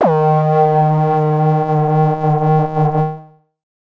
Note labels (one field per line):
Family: synthesizer lead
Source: synthesizer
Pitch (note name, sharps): D#3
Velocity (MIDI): 25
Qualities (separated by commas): distorted, multiphonic, non-linear envelope